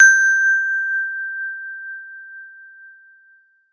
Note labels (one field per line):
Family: mallet percussion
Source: acoustic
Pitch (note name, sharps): G6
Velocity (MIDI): 127